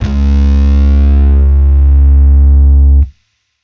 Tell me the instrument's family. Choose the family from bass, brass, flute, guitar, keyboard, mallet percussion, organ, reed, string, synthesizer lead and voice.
bass